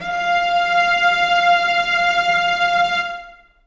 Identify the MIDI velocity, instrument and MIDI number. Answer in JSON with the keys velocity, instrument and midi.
{"velocity": 75, "instrument": "acoustic string instrument", "midi": 77}